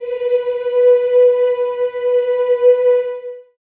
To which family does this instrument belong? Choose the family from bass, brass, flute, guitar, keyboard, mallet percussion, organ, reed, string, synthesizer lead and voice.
voice